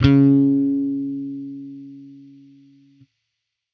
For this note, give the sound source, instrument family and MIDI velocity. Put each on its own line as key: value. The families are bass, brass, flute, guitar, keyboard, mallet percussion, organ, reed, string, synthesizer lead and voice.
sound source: electronic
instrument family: bass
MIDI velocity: 50